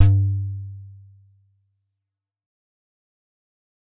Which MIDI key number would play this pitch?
43